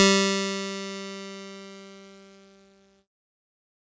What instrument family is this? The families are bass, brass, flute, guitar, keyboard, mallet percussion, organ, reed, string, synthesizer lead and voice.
keyboard